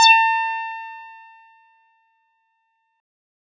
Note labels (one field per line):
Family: bass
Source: synthesizer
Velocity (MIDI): 127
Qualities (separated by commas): distorted